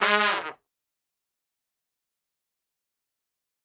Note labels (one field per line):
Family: brass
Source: acoustic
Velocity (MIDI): 50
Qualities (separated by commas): fast decay, reverb